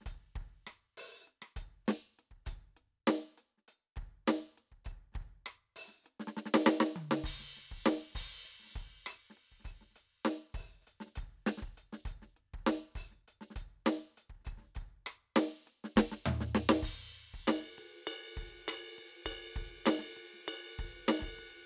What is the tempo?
100 BPM